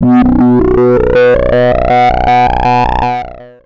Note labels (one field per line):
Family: bass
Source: synthesizer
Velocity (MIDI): 25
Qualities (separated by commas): distorted, long release, multiphonic, tempo-synced